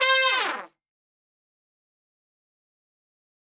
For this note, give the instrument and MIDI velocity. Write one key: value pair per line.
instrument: acoustic brass instrument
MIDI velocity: 100